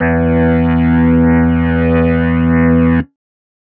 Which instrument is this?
electronic organ